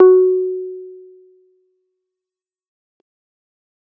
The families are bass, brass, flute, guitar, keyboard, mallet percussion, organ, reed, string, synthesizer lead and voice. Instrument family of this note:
keyboard